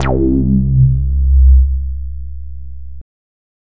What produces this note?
synthesizer bass